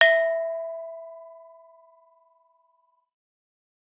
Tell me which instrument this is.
acoustic mallet percussion instrument